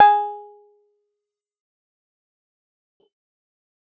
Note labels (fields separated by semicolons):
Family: keyboard; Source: electronic; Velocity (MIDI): 50; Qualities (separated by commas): fast decay, percussive